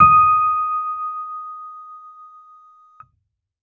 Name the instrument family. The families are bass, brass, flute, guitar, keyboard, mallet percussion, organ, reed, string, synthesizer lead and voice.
keyboard